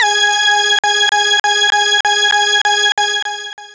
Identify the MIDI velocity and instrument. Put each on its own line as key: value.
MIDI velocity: 127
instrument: synthesizer lead